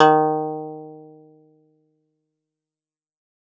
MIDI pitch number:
51